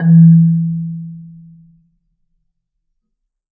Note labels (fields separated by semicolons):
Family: mallet percussion; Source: acoustic; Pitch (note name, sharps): E3; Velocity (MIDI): 25; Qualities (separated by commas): dark, reverb